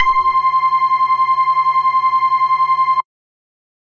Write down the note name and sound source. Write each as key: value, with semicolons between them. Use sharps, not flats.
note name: C6; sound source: synthesizer